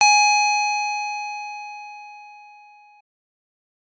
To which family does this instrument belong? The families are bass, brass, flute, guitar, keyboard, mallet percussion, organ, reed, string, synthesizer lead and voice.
keyboard